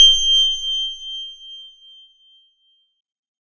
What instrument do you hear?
electronic organ